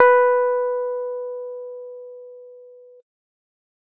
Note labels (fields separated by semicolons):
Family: keyboard; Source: electronic; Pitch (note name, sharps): B4; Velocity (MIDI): 127; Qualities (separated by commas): dark